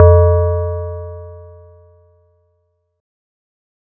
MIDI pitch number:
41